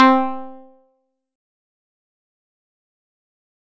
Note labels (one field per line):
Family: guitar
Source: acoustic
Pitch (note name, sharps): C4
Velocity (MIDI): 50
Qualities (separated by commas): distorted, fast decay, percussive